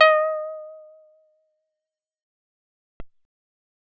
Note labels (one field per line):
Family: bass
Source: synthesizer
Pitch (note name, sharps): D#5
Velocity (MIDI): 75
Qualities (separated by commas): fast decay